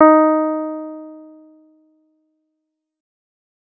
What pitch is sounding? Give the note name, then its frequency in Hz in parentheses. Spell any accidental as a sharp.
D#4 (311.1 Hz)